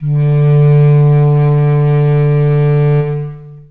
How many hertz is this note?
146.8 Hz